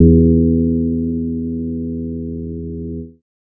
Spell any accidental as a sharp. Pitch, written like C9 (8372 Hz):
E2 (82.41 Hz)